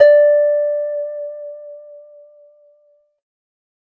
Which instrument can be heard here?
acoustic guitar